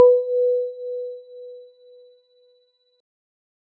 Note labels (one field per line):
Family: keyboard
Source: electronic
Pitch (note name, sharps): B4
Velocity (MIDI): 100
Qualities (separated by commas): dark